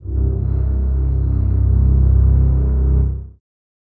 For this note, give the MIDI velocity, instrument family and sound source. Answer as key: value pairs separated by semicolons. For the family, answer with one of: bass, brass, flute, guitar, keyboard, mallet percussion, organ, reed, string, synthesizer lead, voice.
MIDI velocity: 75; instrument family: string; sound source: acoustic